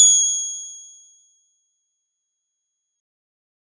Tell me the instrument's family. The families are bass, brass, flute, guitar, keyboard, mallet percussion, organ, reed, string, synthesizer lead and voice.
guitar